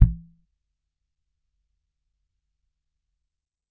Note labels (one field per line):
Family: bass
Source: electronic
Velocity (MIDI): 25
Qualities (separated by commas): percussive